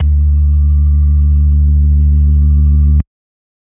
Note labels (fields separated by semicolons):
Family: organ; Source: electronic; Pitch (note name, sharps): D2; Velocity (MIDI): 50; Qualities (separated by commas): dark